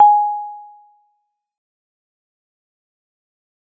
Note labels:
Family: mallet percussion; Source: acoustic; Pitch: G#5; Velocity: 75; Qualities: fast decay, percussive

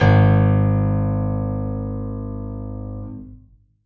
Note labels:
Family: keyboard; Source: acoustic; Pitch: G#1; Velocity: 127; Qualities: reverb

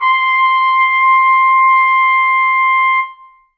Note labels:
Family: brass; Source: acoustic; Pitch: C6; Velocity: 75; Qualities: reverb

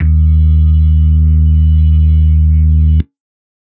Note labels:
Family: organ; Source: electronic; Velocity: 50; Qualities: dark

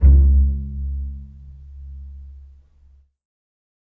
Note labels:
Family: string; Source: acoustic; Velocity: 25; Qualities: dark, reverb

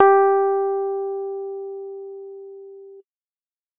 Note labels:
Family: keyboard; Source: electronic; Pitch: G4; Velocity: 127; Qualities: dark

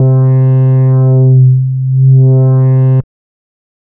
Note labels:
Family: bass; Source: synthesizer; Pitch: C3; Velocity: 127; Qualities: distorted

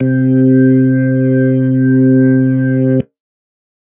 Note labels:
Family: organ; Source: electronic; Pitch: C3; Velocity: 100

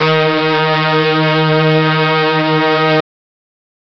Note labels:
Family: brass; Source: electronic; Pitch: D#3; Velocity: 127

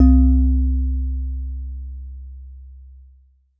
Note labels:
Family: mallet percussion; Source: acoustic; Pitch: C2; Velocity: 75; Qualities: dark

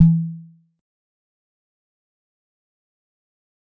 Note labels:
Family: mallet percussion; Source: acoustic; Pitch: E3; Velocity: 25; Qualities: dark, fast decay, percussive

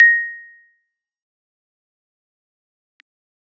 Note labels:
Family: keyboard; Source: electronic; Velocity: 25; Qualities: fast decay, percussive

